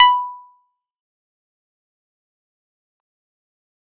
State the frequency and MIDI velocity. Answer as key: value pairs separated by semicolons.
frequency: 987.8 Hz; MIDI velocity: 100